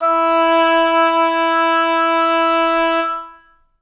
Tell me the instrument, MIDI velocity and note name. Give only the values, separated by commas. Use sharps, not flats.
acoustic reed instrument, 100, E4